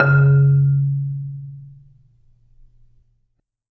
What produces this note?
acoustic mallet percussion instrument